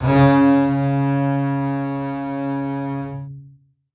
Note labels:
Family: string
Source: acoustic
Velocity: 127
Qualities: long release, reverb

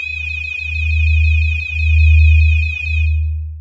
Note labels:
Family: mallet percussion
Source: electronic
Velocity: 127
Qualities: bright, distorted, long release, multiphonic

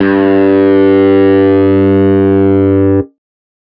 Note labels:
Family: guitar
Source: electronic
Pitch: G2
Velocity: 127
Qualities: distorted

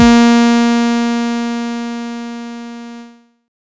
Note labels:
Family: bass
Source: synthesizer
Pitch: A#3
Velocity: 25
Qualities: bright, distorted

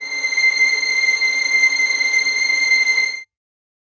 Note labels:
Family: string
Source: acoustic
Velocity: 100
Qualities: reverb

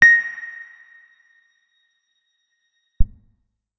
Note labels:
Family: guitar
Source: electronic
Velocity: 25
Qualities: percussive, reverb

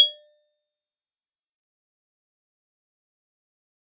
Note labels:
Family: mallet percussion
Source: acoustic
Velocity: 100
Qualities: bright, fast decay, percussive

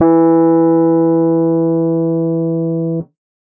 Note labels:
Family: keyboard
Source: electronic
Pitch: E3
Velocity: 100

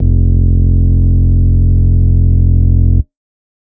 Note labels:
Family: organ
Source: electronic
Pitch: F1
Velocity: 127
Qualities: distorted

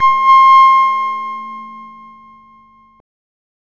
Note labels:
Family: bass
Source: synthesizer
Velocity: 127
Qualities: distorted, non-linear envelope

